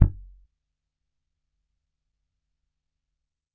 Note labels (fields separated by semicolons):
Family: bass; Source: electronic; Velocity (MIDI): 25; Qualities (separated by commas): percussive